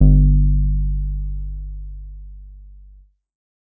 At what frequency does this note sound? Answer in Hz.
49 Hz